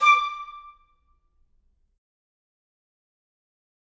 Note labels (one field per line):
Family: reed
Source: acoustic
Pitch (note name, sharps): D6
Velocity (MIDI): 100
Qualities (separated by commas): fast decay, percussive, reverb